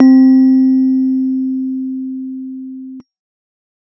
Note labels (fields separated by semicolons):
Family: keyboard; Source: electronic; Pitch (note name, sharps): C4; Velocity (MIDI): 100